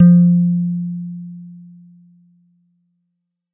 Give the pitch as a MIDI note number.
53